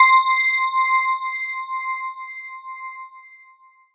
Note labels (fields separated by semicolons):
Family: mallet percussion; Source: electronic; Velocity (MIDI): 50